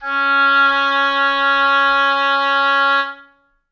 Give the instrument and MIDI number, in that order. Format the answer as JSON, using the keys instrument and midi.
{"instrument": "acoustic reed instrument", "midi": 61}